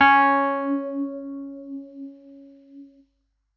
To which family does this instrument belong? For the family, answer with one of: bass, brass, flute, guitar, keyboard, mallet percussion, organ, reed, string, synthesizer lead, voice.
keyboard